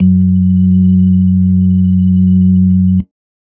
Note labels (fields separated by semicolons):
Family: organ; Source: electronic; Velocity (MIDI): 100; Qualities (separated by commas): dark